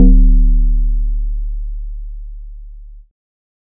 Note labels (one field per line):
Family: bass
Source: synthesizer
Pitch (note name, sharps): D1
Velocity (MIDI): 25